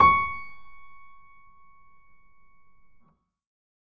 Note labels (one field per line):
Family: keyboard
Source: acoustic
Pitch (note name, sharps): C#6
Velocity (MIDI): 75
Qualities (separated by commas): reverb